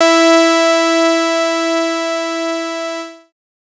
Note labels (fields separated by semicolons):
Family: bass; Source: synthesizer; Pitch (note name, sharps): E4; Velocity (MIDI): 25; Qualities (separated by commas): bright, distorted